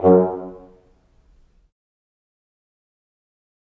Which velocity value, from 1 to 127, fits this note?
50